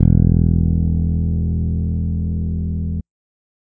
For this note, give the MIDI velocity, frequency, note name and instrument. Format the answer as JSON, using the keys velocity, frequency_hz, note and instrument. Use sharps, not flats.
{"velocity": 127, "frequency_hz": 41.2, "note": "E1", "instrument": "electronic bass"}